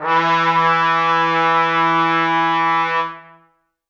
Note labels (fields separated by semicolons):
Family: brass; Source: acoustic; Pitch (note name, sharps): E3; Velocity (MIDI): 127; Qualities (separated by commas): reverb